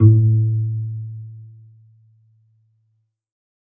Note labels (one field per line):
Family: string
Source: acoustic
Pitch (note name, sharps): A2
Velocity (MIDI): 25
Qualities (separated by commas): dark, reverb